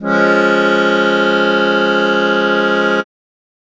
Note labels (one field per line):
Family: keyboard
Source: acoustic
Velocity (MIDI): 75